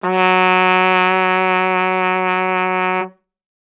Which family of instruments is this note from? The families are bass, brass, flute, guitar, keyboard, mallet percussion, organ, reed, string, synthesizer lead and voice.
brass